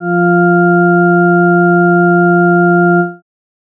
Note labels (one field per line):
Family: organ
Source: electronic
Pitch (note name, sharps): F3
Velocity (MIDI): 50